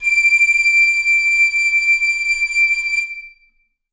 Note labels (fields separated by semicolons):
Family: reed; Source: acoustic; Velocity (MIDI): 75; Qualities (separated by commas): reverb